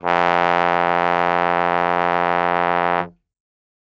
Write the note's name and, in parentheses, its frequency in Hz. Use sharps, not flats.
F2 (87.31 Hz)